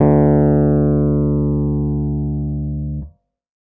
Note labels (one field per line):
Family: keyboard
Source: electronic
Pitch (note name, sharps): D2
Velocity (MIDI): 75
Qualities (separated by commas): distorted